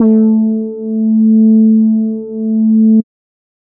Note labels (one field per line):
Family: bass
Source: synthesizer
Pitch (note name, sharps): A3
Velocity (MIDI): 127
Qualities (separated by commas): dark